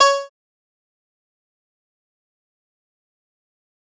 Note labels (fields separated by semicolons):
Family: bass; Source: synthesizer; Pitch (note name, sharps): C#5; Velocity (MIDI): 100; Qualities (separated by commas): bright, distorted, fast decay, percussive